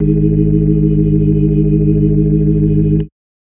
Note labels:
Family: organ; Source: electronic; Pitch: G#1; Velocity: 127

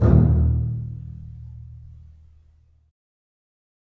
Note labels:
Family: string; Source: acoustic; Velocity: 50; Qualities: reverb

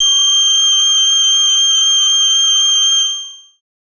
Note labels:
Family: voice; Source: synthesizer; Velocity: 50; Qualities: bright, long release

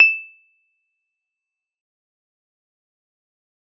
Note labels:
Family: keyboard; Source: electronic; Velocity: 50; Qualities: bright, fast decay, percussive

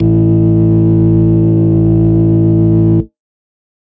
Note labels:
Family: organ; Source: electronic; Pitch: A1; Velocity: 50; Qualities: distorted

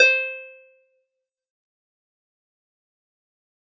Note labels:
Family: guitar; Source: acoustic; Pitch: C5; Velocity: 100; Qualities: fast decay, percussive

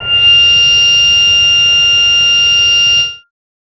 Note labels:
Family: bass; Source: synthesizer; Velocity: 127

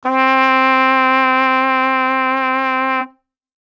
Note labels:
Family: brass; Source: acoustic; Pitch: C4; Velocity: 100

